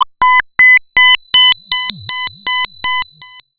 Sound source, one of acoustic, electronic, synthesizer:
synthesizer